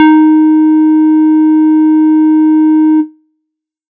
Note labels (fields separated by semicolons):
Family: bass; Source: synthesizer; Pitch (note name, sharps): D#4; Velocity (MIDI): 50